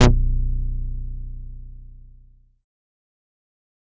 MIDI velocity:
25